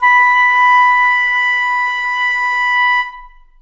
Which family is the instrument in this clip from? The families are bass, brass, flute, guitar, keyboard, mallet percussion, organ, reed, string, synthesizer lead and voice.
flute